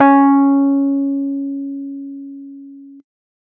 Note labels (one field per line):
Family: keyboard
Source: electronic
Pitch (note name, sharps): C#4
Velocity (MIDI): 75